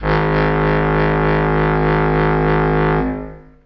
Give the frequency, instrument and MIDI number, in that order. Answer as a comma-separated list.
51.91 Hz, acoustic reed instrument, 32